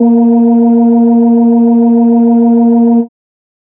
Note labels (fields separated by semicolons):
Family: organ; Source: electronic; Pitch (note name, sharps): A#3; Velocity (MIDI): 100